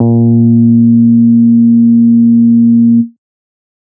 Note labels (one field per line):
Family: bass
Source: synthesizer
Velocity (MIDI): 127